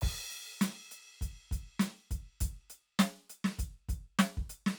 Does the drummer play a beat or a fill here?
beat